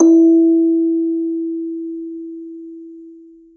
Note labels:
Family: mallet percussion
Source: acoustic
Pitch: E4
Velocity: 100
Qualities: long release, reverb

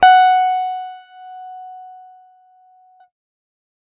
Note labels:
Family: guitar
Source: electronic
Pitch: F#5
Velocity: 100

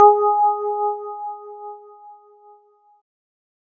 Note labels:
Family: keyboard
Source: electronic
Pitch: G#4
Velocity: 75

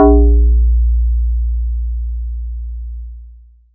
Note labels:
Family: mallet percussion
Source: electronic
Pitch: A#1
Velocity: 100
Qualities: long release, multiphonic

